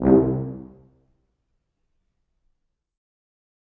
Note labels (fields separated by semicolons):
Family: brass; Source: acoustic; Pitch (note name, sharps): C2; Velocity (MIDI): 100; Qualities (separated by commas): reverb